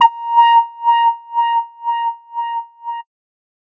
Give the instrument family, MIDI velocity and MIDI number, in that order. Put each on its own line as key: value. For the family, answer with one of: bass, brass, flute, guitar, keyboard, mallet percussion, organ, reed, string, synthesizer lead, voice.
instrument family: bass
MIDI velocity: 75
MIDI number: 82